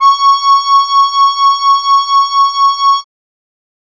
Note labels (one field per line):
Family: keyboard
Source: acoustic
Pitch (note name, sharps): C#6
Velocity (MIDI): 100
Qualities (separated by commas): bright